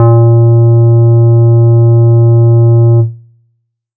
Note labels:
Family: bass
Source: synthesizer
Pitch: A#2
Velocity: 75

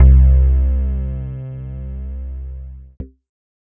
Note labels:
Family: keyboard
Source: electronic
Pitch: C2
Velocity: 50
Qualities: dark, distorted

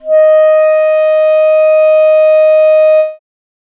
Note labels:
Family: reed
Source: acoustic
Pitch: D#5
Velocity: 100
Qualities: dark

